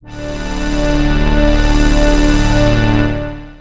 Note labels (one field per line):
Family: synthesizer lead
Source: synthesizer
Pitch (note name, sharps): D0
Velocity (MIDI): 127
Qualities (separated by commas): bright, long release, non-linear envelope